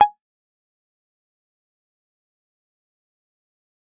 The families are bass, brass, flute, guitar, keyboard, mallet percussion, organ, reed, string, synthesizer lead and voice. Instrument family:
guitar